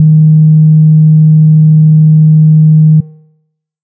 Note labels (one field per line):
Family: bass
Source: synthesizer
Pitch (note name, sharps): D#3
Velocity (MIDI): 127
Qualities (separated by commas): dark